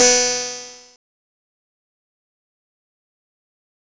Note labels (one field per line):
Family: guitar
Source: electronic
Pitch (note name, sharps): B3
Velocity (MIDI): 100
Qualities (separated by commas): bright, distorted, fast decay